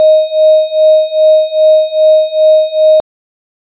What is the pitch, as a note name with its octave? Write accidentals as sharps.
D#5